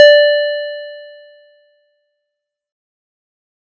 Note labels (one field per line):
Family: keyboard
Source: electronic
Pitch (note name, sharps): D5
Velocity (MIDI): 75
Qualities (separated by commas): distorted, fast decay